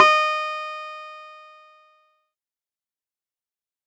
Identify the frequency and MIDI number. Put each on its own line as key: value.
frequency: 622.3 Hz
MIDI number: 75